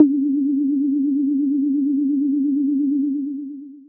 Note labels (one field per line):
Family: bass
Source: synthesizer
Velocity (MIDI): 127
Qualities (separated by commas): dark, long release